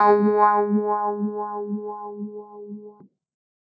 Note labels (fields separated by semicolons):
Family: keyboard; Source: electronic; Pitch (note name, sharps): G#3; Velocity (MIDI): 25